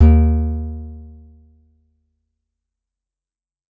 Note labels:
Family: guitar; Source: acoustic; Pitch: D#2; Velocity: 50; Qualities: fast decay

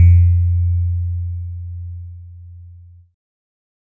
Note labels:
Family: keyboard; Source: electronic; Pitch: F2; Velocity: 50; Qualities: distorted

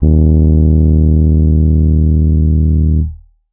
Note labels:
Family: keyboard; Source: electronic; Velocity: 100; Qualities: distorted

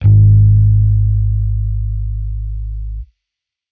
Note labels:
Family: bass; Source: electronic; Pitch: G#1; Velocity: 25; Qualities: distorted

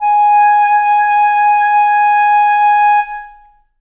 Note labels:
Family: reed; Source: acoustic; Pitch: G#5; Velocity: 25; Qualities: long release, reverb

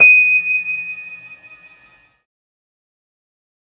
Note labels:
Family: keyboard; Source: electronic; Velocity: 100; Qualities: bright, fast decay

